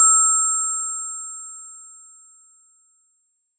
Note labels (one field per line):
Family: mallet percussion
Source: acoustic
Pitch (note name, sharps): E6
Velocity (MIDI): 127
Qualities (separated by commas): bright